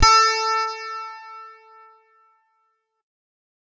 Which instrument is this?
electronic guitar